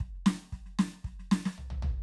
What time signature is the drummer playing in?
4/4